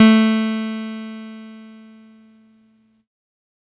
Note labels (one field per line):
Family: keyboard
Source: electronic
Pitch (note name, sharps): A3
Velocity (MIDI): 25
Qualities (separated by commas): bright, distorted